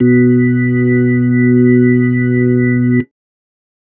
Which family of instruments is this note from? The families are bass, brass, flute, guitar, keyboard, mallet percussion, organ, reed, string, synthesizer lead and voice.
organ